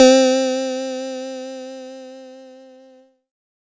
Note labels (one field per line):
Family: keyboard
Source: electronic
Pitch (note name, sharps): C4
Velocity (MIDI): 50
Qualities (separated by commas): bright